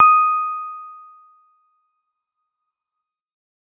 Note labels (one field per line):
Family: keyboard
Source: electronic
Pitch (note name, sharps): D#6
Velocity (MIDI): 50